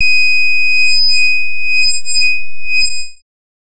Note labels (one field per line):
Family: bass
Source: synthesizer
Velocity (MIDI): 50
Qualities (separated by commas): bright, distorted, non-linear envelope